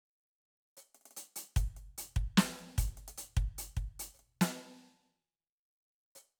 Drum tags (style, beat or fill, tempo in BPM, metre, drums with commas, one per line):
hip-hop
fill
75 BPM
4/4
closed hi-hat, hi-hat pedal, snare, kick